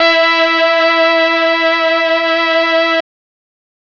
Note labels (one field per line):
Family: brass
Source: electronic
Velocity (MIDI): 127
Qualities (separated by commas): bright, distorted